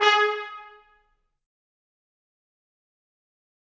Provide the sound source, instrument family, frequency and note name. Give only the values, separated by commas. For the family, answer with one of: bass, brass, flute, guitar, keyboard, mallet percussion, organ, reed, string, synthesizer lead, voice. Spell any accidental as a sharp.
acoustic, brass, 415.3 Hz, G#4